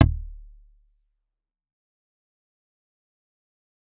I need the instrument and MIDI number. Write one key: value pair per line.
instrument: electronic guitar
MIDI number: 26